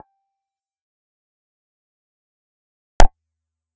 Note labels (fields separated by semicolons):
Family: bass; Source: synthesizer; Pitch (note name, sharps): G5; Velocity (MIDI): 50; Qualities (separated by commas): percussive, reverb